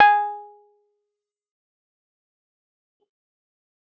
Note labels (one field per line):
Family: keyboard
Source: electronic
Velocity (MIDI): 100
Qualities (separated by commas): fast decay, percussive